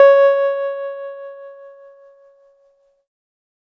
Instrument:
electronic keyboard